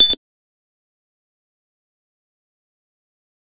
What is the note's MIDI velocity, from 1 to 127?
75